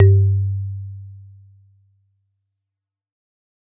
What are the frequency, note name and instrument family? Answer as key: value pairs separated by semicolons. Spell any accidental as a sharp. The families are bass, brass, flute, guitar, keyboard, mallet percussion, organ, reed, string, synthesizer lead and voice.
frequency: 98 Hz; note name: G2; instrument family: mallet percussion